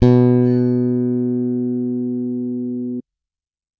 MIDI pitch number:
47